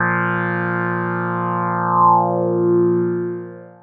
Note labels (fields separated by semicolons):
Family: synthesizer lead; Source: synthesizer; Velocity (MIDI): 100; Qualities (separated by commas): long release